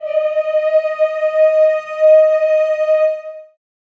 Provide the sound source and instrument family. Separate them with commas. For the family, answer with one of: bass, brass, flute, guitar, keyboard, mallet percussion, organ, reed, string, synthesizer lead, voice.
acoustic, voice